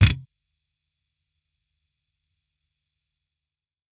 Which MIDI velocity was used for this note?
75